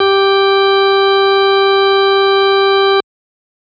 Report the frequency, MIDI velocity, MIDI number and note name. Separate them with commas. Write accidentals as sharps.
392 Hz, 100, 67, G4